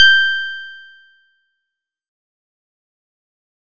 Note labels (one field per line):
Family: guitar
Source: synthesizer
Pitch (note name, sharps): G6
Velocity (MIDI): 100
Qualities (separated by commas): bright, fast decay